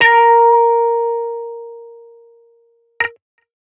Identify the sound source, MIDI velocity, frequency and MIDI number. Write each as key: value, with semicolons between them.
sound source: electronic; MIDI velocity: 100; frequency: 466.2 Hz; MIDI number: 70